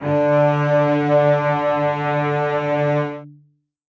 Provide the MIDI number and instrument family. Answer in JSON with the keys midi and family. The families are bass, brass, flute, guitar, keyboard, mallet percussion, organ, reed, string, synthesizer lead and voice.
{"midi": 50, "family": "string"}